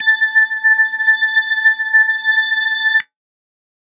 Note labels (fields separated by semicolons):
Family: organ; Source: electronic; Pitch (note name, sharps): A6; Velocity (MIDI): 100